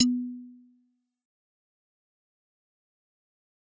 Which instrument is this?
acoustic mallet percussion instrument